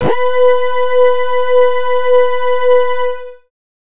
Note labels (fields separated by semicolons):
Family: bass; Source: synthesizer; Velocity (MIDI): 50; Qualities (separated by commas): distorted